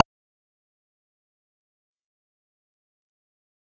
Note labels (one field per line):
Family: bass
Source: synthesizer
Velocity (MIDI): 25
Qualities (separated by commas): percussive